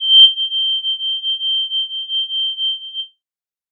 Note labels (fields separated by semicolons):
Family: flute; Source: synthesizer; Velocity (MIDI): 25; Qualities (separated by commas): bright, distorted